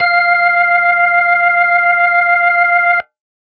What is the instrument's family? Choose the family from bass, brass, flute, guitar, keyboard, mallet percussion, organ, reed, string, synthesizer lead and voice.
organ